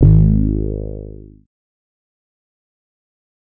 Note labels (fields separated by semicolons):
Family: bass; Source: synthesizer; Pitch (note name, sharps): G#1; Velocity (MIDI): 50; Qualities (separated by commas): distorted, fast decay